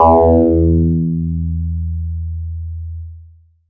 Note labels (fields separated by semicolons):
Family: bass; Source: synthesizer; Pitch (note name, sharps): E2; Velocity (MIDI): 100; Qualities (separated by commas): distorted